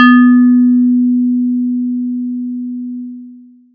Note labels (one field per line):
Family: mallet percussion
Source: electronic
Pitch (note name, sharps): B3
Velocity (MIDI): 50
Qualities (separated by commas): long release, multiphonic